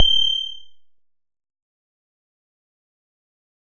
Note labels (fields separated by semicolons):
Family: bass; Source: synthesizer; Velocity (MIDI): 127; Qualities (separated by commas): fast decay